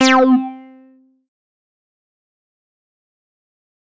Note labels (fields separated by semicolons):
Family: bass; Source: synthesizer; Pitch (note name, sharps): C4; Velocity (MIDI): 127; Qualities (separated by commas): distorted, fast decay